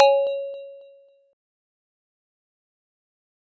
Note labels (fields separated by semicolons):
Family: mallet percussion; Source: acoustic; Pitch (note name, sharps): C#5; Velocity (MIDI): 25; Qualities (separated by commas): fast decay